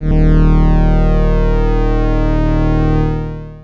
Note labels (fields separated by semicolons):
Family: organ; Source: electronic; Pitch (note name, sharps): D#1; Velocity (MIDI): 25; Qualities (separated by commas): distorted, long release